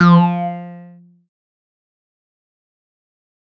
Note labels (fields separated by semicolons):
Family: bass; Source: synthesizer; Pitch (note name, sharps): F3; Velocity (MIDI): 25; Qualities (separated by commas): distorted, fast decay